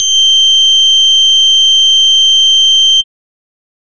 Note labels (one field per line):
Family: bass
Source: synthesizer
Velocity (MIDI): 127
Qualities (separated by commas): bright, distorted